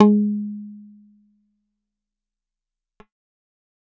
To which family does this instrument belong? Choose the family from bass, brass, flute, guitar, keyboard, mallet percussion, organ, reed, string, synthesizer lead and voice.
guitar